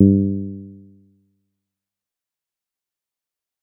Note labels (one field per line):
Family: bass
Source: synthesizer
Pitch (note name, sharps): G2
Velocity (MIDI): 50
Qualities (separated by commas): dark, fast decay